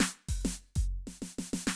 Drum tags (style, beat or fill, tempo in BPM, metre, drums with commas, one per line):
Purdie shuffle
fill
130 BPM
4/4
closed hi-hat, open hi-hat, hi-hat pedal, snare, kick